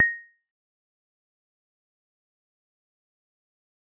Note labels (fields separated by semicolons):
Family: mallet percussion; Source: acoustic; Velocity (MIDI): 25; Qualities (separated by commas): fast decay, percussive